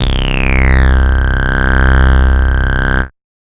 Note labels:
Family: bass; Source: synthesizer; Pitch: C1; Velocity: 100; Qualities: bright, distorted, multiphonic

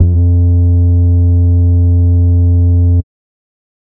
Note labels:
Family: bass; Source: synthesizer; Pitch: F2; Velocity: 75; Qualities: dark, distorted, tempo-synced

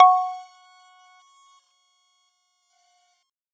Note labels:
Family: mallet percussion; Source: acoustic; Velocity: 50; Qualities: multiphonic, percussive

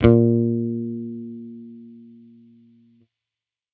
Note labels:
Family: bass; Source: electronic; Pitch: A#2; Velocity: 25

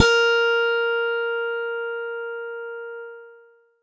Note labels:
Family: keyboard; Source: electronic; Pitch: A#4; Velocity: 25; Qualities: bright

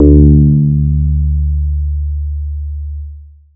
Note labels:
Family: bass; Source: synthesizer; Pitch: D2; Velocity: 50; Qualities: distorted, long release

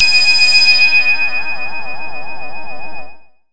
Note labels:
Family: bass; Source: synthesizer; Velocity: 100; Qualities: bright, distorted

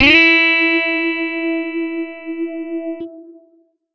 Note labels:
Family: guitar; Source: electronic; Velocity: 127; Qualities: bright, distorted

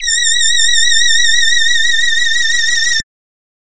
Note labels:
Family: voice; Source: synthesizer; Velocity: 127

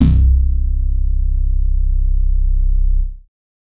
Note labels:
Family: bass; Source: synthesizer; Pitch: C1; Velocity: 100; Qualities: distorted

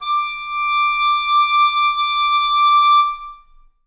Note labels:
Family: reed; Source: acoustic; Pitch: D6; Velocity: 100; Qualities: long release, reverb

